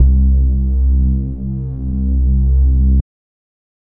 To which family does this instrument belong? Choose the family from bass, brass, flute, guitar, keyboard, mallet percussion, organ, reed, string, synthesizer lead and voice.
bass